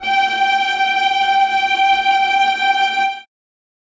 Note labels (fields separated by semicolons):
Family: string; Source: acoustic; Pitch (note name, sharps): G5; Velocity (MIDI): 75; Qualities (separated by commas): bright, non-linear envelope, reverb